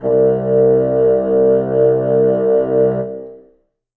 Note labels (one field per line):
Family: reed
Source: acoustic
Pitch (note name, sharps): C2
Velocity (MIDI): 25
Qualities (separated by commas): long release, reverb